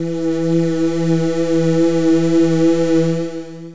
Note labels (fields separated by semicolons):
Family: voice; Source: synthesizer; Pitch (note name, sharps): E3; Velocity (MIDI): 25; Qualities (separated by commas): distorted, long release